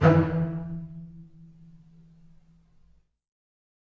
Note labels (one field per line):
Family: string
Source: acoustic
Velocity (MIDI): 50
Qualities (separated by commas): reverb